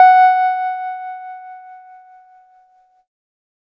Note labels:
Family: keyboard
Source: electronic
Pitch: F#5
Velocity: 127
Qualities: distorted

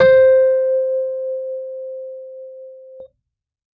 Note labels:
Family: keyboard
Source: electronic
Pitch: C5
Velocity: 127

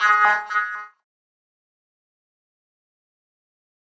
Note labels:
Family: keyboard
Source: electronic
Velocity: 100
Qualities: distorted, fast decay, non-linear envelope

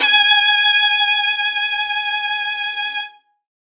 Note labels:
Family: string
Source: acoustic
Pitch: G#5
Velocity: 127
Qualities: bright

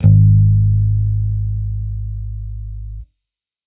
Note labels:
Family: bass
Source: electronic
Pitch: G#1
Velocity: 50

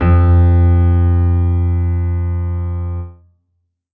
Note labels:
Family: keyboard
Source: acoustic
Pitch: F2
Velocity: 75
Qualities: reverb

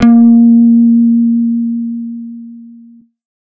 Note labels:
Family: bass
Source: synthesizer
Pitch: A#3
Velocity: 75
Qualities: distorted

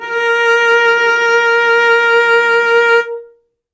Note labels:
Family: string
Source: acoustic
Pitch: A#4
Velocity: 75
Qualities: reverb

